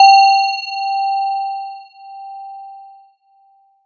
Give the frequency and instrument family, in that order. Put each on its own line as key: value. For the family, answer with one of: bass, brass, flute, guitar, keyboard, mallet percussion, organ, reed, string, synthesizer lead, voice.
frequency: 784 Hz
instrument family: mallet percussion